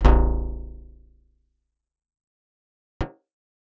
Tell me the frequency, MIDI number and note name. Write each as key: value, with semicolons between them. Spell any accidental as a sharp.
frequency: 27.5 Hz; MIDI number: 21; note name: A0